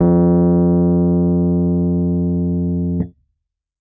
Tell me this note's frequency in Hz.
87.31 Hz